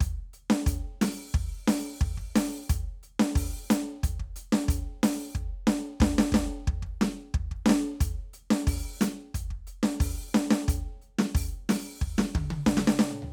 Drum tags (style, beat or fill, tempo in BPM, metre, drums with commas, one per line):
Afrobeat
beat
90 BPM
4/4
crash, ride, closed hi-hat, open hi-hat, hi-hat pedal, snare, cross-stick, high tom, mid tom, floor tom, kick